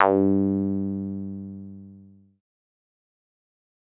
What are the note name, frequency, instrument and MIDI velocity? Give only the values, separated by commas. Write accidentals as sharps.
G2, 98 Hz, synthesizer lead, 75